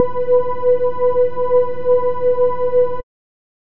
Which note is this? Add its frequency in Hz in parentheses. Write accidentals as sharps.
B4 (493.9 Hz)